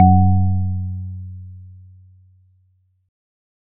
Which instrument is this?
electronic organ